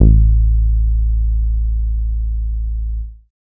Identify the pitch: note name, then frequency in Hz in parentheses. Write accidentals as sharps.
A1 (55 Hz)